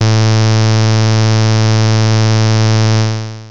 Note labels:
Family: bass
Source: synthesizer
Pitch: A2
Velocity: 25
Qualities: bright, distorted, long release

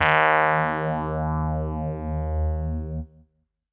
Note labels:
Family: keyboard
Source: electronic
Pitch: D#2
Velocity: 127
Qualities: distorted

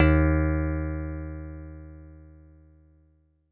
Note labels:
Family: guitar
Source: synthesizer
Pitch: D#2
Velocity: 100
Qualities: dark

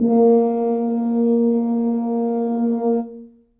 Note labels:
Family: brass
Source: acoustic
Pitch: A#3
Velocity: 75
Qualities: dark, reverb

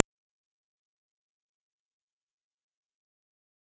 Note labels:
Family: bass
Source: synthesizer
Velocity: 25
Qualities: fast decay, percussive

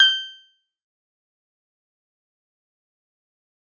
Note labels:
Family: guitar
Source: synthesizer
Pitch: G6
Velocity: 100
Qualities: fast decay, percussive

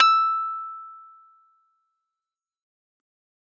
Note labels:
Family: keyboard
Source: electronic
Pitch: E6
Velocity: 127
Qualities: fast decay

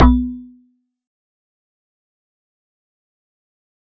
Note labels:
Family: mallet percussion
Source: acoustic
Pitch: B1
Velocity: 75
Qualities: fast decay, percussive

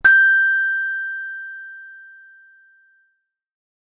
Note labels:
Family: guitar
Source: acoustic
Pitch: G6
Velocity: 127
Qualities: bright, distorted

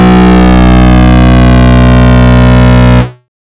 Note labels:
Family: bass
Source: synthesizer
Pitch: B1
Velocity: 50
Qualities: bright, distorted

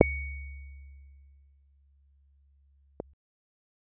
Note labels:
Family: keyboard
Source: electronic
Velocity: 50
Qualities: dark

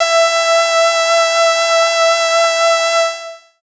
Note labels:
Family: voice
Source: synthesizer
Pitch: E5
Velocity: 100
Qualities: bright

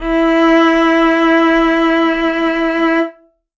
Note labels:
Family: string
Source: acoustic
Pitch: E4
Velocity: 75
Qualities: reverb

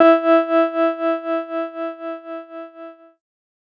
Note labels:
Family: keyboard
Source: electronic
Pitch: E4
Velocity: 100

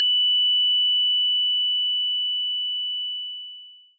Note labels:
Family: mallet percussion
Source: acoustic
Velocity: 100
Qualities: bright, distorted, long release

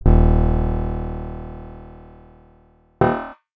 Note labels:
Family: guitar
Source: acoustic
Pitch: D#1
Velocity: 25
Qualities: distorted

